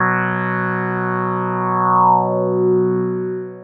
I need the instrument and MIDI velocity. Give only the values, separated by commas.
synthesizer lead, 50